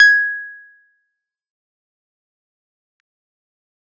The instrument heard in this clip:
electronic keyboard